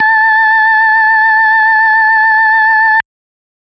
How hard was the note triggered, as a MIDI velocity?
100